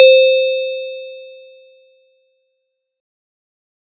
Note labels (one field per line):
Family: mallet percussion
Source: acoustic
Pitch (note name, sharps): C5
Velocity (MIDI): 75